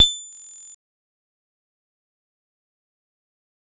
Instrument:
acoustic mallet percussion instrument